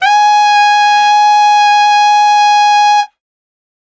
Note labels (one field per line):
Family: reed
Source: acoustic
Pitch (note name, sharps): G#5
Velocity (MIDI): 127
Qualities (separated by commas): bright